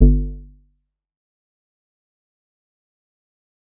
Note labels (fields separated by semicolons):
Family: bass; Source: synthesizer; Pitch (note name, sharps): G1; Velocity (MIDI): 50; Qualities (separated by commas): dark, fast decay, percussive